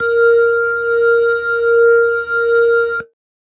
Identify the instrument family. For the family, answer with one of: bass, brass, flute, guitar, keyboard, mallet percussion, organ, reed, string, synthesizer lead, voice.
keyboard